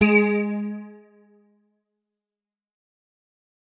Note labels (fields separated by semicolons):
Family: guitar; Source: electronic; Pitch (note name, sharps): G#3; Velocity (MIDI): 25; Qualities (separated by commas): fast decay